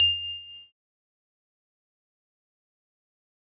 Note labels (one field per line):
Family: keyboard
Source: electronic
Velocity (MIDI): 50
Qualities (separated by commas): bright, fast decay, percussive, reverb